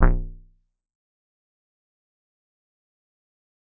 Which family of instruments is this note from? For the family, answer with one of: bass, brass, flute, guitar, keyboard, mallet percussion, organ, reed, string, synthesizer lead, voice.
bass